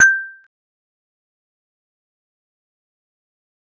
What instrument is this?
acoustic mallet percussion instrument